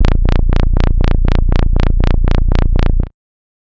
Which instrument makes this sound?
synthesizer bass